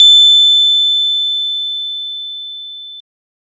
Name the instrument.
electronic organ